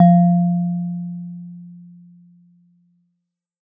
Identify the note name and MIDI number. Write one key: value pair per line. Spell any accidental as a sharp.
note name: F3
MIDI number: 53